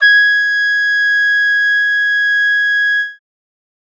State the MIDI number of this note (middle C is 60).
92